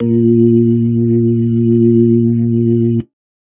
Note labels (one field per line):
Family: organ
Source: electronic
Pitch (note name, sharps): A#2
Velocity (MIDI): 25